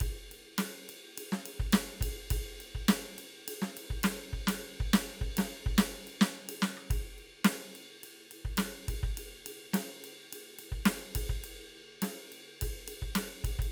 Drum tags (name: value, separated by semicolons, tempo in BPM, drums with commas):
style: rock; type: beat; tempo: 105 BPM; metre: 4/4; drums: ride, snare, cross-stick, kick